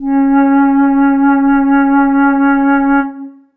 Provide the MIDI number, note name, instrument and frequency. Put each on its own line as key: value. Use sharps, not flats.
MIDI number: 61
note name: C#4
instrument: acoustic flute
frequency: 277.2 Hz